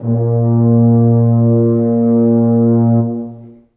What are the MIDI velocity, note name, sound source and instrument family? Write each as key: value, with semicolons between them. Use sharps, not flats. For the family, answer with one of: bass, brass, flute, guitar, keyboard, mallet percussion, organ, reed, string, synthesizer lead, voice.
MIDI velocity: 50; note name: A#2; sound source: acoustic; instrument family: brass